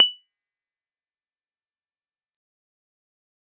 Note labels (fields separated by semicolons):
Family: guitar; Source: synthesizer; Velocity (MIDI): 50; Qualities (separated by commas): bright, fast decay